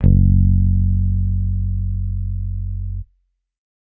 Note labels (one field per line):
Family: bass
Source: electronic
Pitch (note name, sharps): F#1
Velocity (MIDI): 50